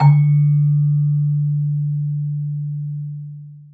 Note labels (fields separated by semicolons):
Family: mallet percussion; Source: acoustic; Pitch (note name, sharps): D3; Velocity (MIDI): 75; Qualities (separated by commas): long release, reverb